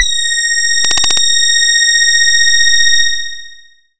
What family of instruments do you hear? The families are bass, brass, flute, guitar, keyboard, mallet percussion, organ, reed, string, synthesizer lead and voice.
voice